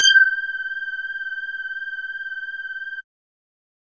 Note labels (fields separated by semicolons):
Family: bass; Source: synthesizer; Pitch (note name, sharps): G6; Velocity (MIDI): 127